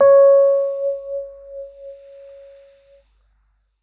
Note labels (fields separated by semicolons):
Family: keyboard; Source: electronic; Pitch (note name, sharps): C#5; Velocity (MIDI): 50